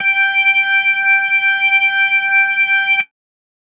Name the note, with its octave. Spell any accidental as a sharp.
G5